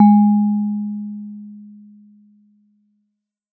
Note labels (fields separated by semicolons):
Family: mallet percussion; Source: acoustic; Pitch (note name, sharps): G#3; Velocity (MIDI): 100; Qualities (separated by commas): dark